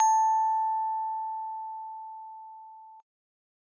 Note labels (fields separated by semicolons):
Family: keyboard; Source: acoustic; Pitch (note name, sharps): A5; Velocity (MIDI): 50